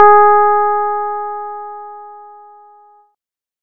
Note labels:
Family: bass; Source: synthesizer; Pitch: G#4; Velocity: 100

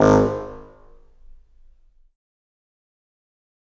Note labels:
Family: reed; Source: acoustic; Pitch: G#1; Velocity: 127; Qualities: fast decay, percussive, reverb

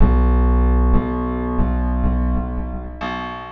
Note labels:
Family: guitar; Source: acoustic; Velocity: 75; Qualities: reverb

